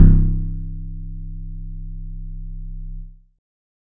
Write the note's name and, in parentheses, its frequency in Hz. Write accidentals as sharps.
C1 (32.7 Hz)